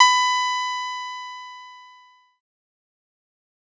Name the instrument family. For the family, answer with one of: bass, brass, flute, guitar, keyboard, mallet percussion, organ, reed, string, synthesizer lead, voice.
bass